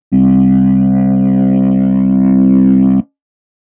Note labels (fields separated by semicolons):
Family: organ; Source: electronic; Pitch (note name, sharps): C2; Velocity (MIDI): 25; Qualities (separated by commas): distorted